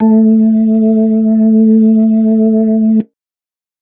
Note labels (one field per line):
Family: organ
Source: electronic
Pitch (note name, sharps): A3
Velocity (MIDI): 50